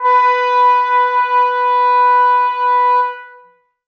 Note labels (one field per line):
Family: brass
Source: acoustic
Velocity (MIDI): 75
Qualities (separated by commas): bright, long release, reverb